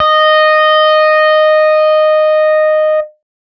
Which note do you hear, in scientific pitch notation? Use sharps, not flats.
D#5